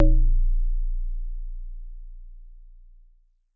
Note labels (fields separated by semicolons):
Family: mallet percussion; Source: acoustic; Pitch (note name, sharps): A#0; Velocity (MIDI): 75